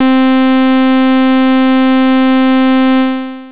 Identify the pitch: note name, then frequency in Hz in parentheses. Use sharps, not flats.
C4 (261.6 Hz)